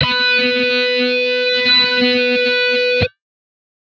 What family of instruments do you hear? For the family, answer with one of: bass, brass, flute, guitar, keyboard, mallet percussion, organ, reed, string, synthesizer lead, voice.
guitar